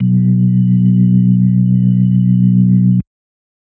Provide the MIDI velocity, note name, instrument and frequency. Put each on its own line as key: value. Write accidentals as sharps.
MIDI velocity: 50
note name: B1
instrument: electronic organ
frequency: 61.74 Hz